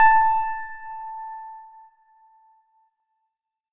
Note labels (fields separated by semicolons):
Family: organ; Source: electronic; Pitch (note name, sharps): A5; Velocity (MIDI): 127; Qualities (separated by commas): bright